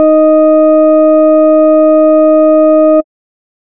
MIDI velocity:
50